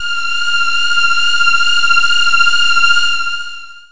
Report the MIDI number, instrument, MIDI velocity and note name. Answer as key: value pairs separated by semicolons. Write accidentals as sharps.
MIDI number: 89; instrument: synthesizer voice; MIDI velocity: 25; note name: F6